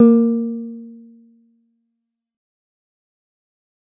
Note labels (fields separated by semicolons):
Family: guitar; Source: synthesizer; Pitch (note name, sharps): A#3; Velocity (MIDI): 50; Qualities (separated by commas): dark, fast decay